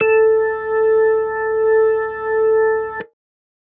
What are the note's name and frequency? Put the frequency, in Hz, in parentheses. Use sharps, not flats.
A4 (440 Hz)